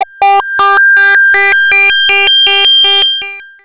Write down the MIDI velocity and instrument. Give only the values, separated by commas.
75, synthesizer bass